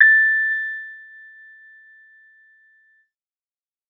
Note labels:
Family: keyboard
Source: electronic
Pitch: A6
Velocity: 75

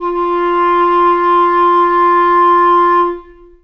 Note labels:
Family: reed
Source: acoustic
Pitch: F4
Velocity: 25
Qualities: long release, reverb

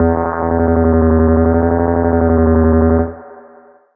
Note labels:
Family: bass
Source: synthesizer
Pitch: E2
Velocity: 100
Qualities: long release, reverb

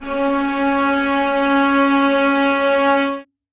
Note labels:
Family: string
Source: acoustic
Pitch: C#4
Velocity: 25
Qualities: reverb

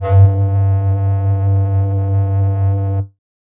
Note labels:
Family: flute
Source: synthesizer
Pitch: G2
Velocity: 50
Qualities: distorted

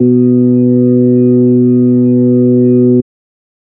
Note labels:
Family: organ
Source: electronic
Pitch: B2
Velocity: 100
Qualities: dark

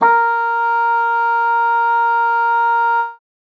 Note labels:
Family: reed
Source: acoustic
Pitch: A#4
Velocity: 127

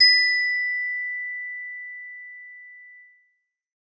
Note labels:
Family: bass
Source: synthesizer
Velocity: 75

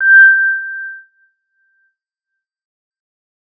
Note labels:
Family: bass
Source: synthesizer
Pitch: G6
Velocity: 50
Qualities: fast decay

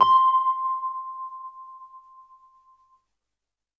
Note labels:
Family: keyboard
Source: electronic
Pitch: C6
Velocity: 100

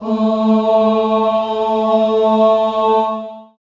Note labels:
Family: voice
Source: acoustic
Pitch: A3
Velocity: 50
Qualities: long release, reverb

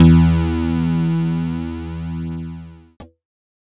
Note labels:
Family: keyboard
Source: electronic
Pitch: E2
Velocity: 100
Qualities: distorted

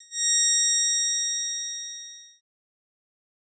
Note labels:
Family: bass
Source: synthesizer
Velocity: 75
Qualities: fast decay

